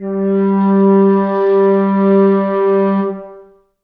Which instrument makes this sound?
acoustic flute